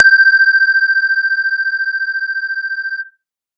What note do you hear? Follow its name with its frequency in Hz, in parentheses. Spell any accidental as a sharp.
G6 (1568 Hz)